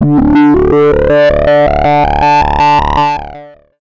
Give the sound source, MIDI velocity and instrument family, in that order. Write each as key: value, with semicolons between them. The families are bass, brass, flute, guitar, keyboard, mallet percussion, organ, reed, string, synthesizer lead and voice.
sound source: synthesizer; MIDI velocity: 127; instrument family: bass